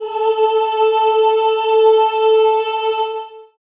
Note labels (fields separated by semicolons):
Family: voice; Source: acoustic; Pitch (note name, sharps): A4; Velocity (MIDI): 100; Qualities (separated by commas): long release, reverb